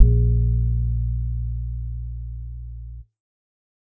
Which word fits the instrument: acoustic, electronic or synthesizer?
synthesizer